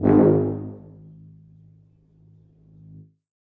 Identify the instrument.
acoustic brass instrument